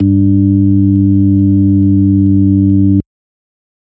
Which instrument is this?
electronic organ